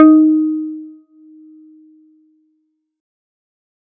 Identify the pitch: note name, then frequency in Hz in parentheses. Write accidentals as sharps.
D#4 (311.1 Hz)